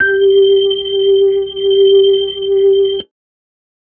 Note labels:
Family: organ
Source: electronic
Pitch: G4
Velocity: 25

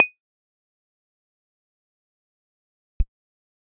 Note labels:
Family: keyboard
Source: electronic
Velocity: 25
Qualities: fast decay, percussive

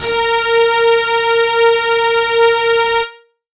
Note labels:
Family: guitar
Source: electronic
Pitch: A#4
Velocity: 75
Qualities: distorted

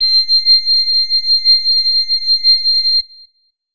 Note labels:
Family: flute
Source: acoustic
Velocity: 50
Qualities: bright

